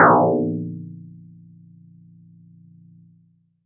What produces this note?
acoustic mallet percussion instrument